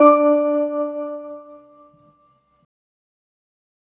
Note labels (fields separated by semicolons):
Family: organ; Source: electronic; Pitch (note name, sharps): D4; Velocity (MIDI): 75